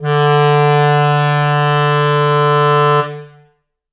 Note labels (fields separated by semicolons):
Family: reed; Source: acoustic; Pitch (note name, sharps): D3; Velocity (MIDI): 127; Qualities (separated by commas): reverb